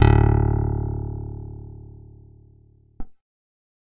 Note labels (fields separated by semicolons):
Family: keyboard; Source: electronic; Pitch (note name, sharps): D1; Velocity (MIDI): 25